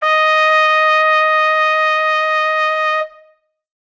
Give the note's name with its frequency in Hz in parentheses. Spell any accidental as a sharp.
D#5 (622.3 Hz)